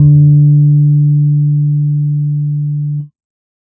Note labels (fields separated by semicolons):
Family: keyboard; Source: electronic; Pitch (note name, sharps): D3; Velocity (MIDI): 50; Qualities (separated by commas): dark